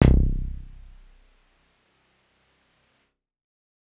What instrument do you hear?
electronic keyboard